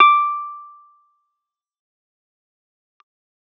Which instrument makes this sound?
electronic keyboard